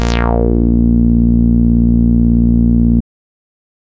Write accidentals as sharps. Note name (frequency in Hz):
A#1 (58.27 Hz)